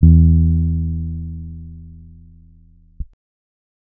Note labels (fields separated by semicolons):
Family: keyboard; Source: electronic; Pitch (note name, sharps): E2; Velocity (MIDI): 25; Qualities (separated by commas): dark